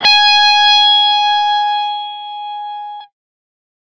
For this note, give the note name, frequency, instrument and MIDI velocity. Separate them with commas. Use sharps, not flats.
G#5, 830.6 Hz, electronic guitar, 50